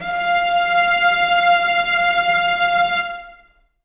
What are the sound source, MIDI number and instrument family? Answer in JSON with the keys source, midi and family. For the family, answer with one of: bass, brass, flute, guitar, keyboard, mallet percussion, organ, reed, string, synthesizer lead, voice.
{"source": "acoustic", "midi": 77, "family": "string"}